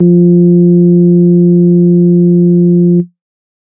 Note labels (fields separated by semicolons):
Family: organ; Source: electronic; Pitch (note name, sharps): F3; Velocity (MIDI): 75; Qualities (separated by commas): dark